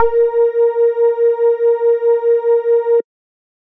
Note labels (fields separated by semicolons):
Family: bass; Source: synthesizer; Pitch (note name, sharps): A#4; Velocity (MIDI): 75